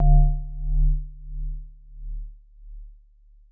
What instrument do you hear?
acoustic mallet percussion instrument